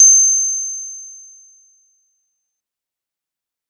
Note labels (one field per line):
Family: mallet percussion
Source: acoustic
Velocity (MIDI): 127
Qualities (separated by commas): bright, fast decay